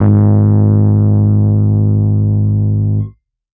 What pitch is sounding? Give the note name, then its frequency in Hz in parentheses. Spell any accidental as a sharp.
G#1 (51.91 Hz)